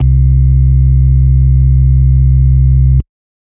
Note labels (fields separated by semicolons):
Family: organ; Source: electronic; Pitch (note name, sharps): C2; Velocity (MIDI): 100; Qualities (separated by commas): dark